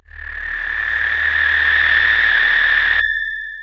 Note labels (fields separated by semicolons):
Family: voice; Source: synthesizer; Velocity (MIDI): 50; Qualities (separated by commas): distorted, long release